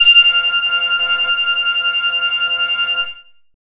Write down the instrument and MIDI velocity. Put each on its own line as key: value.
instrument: synthesizer bass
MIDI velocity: 100